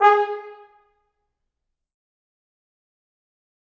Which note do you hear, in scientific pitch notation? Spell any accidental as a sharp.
G#4